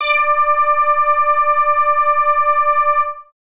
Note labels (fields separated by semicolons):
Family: bass; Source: synthesizer; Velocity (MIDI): 25